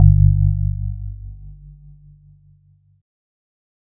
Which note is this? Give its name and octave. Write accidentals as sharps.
G1